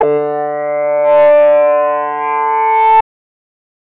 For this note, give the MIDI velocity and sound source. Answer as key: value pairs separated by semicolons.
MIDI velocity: 25; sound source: synthesizer